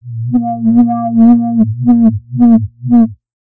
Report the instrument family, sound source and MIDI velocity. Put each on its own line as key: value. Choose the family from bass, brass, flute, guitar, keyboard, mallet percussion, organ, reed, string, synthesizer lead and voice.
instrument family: bass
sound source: synthesizer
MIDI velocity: 25